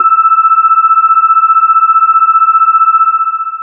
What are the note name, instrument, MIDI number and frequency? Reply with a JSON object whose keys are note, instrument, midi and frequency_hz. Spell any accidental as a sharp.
{"note": "E6", "instrument": "synthesizer bass", "midi": 88, "frequency_hz": 1319}